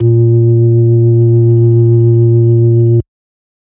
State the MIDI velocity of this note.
50